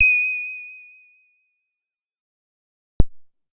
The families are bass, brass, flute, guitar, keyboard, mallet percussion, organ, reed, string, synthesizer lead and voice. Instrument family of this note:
bass